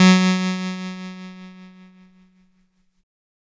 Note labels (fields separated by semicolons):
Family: keyboard; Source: electronic; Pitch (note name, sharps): F#3; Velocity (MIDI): 75; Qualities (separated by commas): bright, distorted